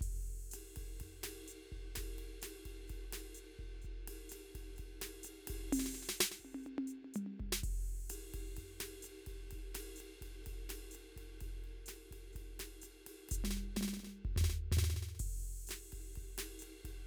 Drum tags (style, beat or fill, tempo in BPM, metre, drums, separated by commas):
bossa nova, beat, 127 BPM, 4/4, crash, ride, hi-hat pedal, snare, high tom, mid tom, floor tom, kick